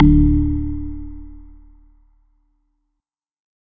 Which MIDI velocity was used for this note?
100